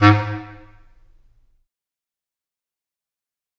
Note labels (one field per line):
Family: reed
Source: acoustic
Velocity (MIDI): 100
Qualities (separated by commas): fast decay, percussive, reverb